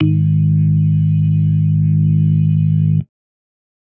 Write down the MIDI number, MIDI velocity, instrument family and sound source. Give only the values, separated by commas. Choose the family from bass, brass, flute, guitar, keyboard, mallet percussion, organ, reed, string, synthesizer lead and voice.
32, 100, organ, electronic